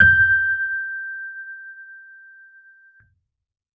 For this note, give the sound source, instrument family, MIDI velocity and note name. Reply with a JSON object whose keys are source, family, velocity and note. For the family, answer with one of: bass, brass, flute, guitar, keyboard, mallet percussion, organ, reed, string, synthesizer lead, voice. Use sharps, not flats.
{"source": "electronic", "family": "keyboard", "velocity": 127, "note": "G6"}